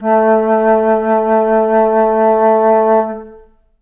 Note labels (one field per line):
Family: flute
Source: acoustic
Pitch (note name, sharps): A3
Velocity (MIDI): 100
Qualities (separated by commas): long release, reverb